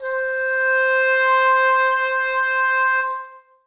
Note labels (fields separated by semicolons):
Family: reed; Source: acoustic; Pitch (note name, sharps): C5; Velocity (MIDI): 75; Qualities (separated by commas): reverb